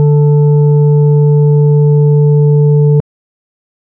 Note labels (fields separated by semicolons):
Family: organ; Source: electronic; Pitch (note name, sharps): D3; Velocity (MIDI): 127; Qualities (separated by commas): dark